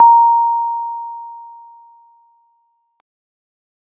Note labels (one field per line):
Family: keyboard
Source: electronic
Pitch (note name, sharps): A#5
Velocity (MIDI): 25